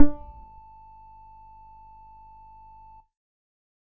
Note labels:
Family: bass; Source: synthesizer; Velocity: 25; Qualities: distorted, percussive

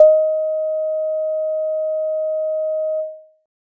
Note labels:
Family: keyboard; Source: electronic; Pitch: D#5; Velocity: 50; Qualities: dark

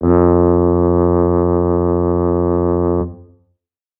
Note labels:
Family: brass; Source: acoustic; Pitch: F2; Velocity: 100

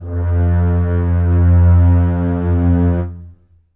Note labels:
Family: string; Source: acoustic; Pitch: F2; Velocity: 25; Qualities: reverb

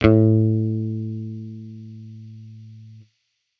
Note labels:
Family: bass; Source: electronic; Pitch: A2; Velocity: 25

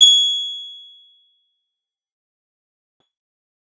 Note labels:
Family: guitar; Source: acoustic; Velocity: 75; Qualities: bright, distorted, fast decay

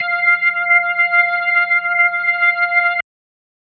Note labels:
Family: organ; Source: electronic; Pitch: F5; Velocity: 100; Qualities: distorted

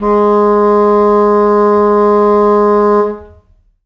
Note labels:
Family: reed; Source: acoustic; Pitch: G#3; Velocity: 50; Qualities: long release, reverb

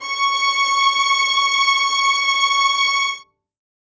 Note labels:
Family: string; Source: acoustic; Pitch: C#6; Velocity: 100; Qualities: reverb

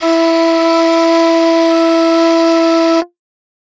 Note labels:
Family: flute; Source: acoustic; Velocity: 50

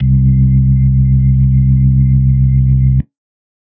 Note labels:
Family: organ; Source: electronic; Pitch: C2; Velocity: 75; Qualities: dark

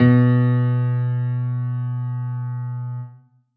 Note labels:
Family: keyboard; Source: acoustic; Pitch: B2; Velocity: 100

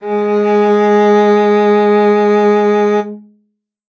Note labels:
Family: string; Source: acoustic; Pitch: G#3; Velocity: 100; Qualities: reverb

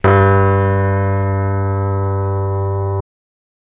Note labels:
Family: keyboard; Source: electronic; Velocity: 127; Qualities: bright

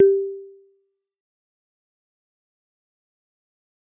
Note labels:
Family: mallet percussion; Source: acoustic; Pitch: G4; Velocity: 50; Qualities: fast decay, percussive

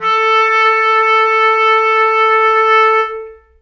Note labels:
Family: reed; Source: acoustic; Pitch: A4; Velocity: 75; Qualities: reverb

